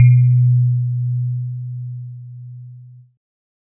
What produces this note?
electronic keyboard